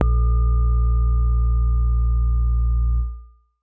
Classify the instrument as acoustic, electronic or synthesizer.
acoustic